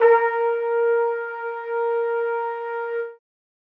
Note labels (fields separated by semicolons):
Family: brass; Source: acoustic; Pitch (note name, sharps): A#4; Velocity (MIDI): 50; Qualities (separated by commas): reverb